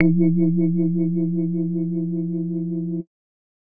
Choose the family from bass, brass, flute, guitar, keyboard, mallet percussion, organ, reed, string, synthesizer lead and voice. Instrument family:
bass